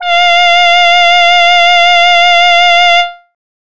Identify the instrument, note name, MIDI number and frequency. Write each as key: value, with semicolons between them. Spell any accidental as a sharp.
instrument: synthesizer voice; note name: F5; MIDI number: 77; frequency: 698.5 Hz